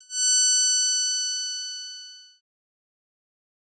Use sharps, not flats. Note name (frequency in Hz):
F#6 (1480 Hz)